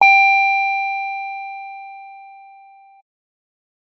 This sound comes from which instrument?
electronic keyboard